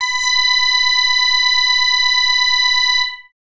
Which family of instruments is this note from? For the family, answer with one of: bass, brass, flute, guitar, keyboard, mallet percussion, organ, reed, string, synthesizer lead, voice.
bass